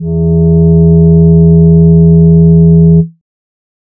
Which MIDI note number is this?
40